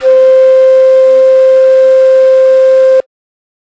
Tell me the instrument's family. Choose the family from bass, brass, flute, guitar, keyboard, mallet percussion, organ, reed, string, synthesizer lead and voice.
flute